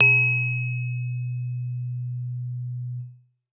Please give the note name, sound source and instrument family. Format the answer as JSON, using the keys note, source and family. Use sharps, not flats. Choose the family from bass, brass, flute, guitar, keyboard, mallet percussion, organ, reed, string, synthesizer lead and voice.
{"note": "B2", "source": "acoustic", "family": "keyboard"}